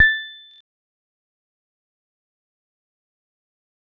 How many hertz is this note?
1760 Hz